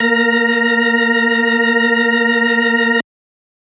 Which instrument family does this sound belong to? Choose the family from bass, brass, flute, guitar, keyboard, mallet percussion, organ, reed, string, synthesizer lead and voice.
organ